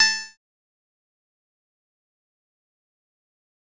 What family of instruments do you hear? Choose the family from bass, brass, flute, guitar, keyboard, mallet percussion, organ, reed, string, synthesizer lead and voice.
bass